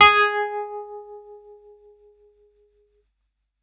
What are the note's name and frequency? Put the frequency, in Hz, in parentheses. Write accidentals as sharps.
G#4 (415.3 Hz)